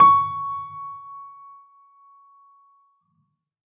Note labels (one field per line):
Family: keyboard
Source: acoustic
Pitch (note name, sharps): C#6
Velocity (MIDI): 100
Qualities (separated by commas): reverb